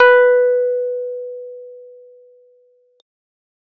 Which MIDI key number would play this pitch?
71